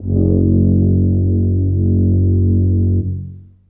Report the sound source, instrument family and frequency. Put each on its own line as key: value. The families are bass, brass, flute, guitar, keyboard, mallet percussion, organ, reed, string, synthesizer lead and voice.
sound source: acoustic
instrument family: brass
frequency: 46.25 Hz